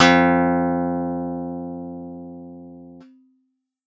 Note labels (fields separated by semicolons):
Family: guitar; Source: synthesizer; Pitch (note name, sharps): F2; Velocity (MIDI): 25